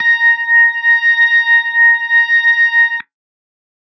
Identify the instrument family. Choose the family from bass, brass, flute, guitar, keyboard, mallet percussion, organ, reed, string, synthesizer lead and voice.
organ